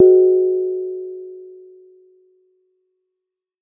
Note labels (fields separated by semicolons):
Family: mallet percussion; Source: acoustic; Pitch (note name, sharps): F#4; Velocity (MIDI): 75; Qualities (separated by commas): reverb